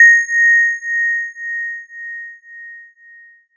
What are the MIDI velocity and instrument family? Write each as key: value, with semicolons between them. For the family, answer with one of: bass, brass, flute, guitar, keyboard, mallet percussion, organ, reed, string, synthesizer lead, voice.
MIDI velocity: 50; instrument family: mallet percussion